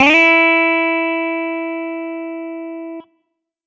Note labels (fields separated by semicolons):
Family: guitar; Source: electronic; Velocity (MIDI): 127; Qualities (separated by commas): distorted